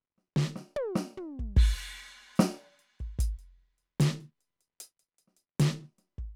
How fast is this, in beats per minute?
75 BPM